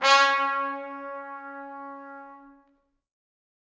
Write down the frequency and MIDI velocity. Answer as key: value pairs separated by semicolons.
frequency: 277.2 Hz; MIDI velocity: 100